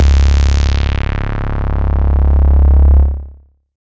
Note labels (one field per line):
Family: bass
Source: synthesizer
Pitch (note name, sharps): C#1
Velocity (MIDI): 100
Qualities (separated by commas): bright, distorted